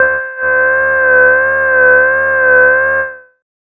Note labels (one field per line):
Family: bass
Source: synthesizer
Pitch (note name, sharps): C5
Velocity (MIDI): 127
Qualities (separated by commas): distorted, tempo-synced